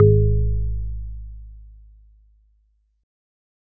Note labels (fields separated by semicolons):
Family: organ; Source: electronic; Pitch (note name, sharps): G#1; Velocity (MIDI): 50